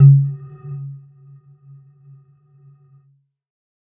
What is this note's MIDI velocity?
75